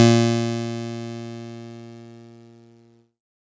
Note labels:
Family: keyboard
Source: electronic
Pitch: A#2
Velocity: 75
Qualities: bright, distorted

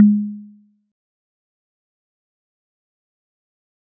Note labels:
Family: mallet percussion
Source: acoustic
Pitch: G#3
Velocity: 25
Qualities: fast decay, percussive

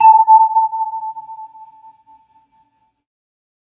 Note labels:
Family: keyboard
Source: synthesizer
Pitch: A5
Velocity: 127

